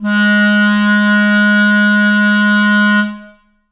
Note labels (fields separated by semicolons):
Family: reed; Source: acoustic; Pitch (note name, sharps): G#3; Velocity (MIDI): 127; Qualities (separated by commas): reverb